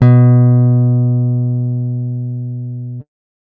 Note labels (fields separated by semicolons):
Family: guitar; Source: acoustic; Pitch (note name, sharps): B2; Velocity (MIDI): 100